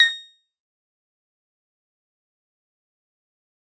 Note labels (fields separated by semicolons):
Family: guitar; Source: synthesizer; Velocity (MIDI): 100; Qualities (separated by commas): fast decay, percussive